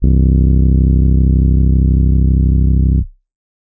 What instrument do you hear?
electronic keyboard